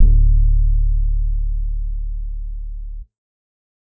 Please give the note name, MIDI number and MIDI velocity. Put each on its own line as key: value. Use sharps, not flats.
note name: D1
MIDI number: 26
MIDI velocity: 25